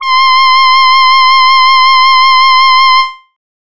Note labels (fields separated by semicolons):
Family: voice; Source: synthesizer; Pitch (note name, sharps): C6; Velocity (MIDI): 75; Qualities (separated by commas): distorted